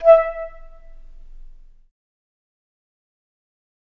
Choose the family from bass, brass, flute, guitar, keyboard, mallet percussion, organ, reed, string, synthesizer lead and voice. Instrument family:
flute